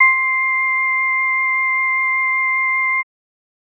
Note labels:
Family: organ; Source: electronic; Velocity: 75; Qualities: multiphonic

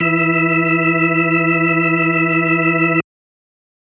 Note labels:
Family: organ; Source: electronic; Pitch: E3; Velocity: 25

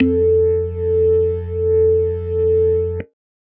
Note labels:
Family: organ; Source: electronic; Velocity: 50

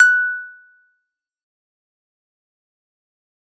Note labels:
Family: keyboard; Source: electronic; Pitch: F#6; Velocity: 100; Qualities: fast decay, percussive

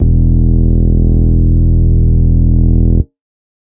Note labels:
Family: organ; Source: electronic; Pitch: E1; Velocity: 127; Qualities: distorted

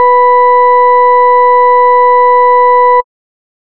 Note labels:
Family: bass; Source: synthesizer; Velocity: 50; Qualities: distorted

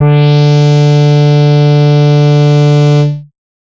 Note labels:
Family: bass; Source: synthesizer; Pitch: D3; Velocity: 25; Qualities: bright, distorted

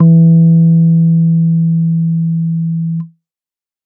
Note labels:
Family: keyboard; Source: electronic; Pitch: E3; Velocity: 50; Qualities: dark

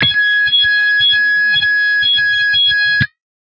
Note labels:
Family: guitar; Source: electronic; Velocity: 100; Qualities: bright, distorted

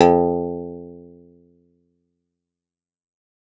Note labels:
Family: guitar; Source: acoustic; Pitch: F2; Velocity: 127; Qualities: fast decay, reverb

